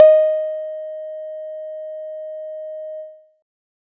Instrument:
synthesizer guitar